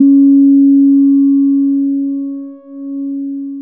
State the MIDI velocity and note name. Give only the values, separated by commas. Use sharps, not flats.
50, C#4